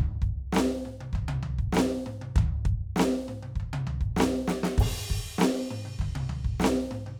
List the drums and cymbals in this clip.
crash, snare, high tom, mid tom, floor tom and kick